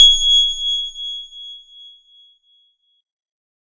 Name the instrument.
electronic organ